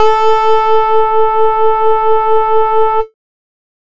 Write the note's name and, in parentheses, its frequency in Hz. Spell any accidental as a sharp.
A4 (440 Hz)